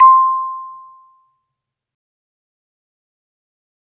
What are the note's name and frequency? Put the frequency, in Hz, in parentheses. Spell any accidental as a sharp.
C6 (1047 Hz)